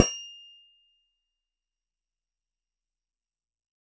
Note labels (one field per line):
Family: keyboard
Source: electronic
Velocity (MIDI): 25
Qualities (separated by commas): fast decay, percussive